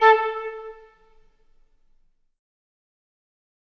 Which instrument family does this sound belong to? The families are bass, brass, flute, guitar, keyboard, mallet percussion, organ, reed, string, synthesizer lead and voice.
flute